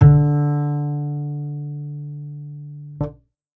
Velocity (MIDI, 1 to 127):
100